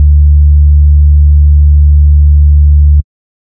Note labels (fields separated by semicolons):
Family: bass; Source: synthesizer; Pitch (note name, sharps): D2; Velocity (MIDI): 127; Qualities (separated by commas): dark